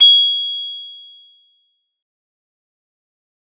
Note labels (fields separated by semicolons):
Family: mallet percussion; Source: acoustic; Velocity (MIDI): 75; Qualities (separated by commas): bright, fast decay